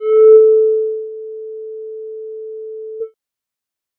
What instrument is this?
synthesizer bass